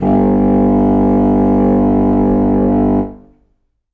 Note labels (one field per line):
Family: reed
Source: acoustic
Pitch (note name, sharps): G1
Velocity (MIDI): 25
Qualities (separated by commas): reverb